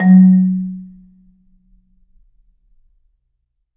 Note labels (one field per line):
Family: mallet percussion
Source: acoustic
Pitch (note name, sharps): F#3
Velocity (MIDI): 75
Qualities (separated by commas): reverb